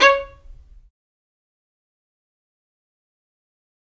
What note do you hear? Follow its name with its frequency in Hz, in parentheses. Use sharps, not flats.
C#5 (554.4 Hz)